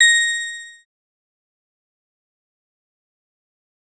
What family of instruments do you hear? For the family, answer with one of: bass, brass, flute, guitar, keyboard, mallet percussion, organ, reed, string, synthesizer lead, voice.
synthesizer lead